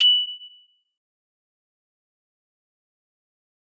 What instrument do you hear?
acoustic mallet percussion instrument